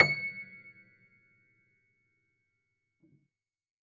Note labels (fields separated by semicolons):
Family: keyboard; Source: acoustic; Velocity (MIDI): 127; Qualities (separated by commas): fast decay, percussive, reverb